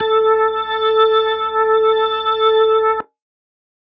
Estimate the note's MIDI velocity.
100